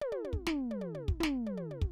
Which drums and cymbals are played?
snare, high tom, floor tom and kick